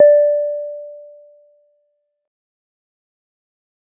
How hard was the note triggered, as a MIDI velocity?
75